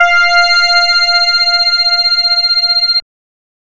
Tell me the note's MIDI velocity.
100